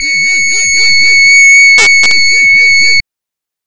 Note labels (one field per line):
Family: reed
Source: synthesizer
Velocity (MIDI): 100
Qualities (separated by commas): distorted, non-linear envelope